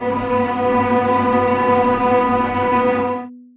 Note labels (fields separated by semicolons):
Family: string; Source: acoustic; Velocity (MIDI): 50; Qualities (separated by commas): bright, long release, non-linear envelope, reverb